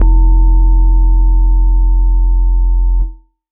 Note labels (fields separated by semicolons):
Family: keyboard; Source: electronic; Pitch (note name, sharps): F1; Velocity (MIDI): 75